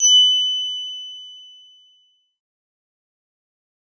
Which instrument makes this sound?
synthesizer lead